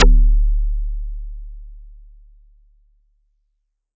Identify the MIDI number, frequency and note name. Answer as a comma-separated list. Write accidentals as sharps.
26, 36.71 Hz, D1